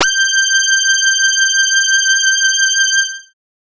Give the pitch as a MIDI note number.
91